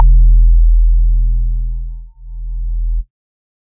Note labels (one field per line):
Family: organ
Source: electronic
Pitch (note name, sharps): E1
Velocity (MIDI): 50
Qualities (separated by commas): dark